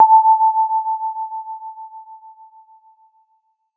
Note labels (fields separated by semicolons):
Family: keyboard; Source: electronic; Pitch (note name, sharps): A5; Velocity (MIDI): 127